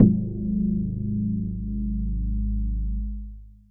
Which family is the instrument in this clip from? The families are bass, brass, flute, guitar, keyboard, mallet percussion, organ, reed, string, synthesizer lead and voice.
mallet percussion